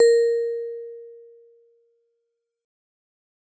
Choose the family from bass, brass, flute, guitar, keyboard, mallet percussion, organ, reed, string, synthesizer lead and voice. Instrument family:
mallet percussion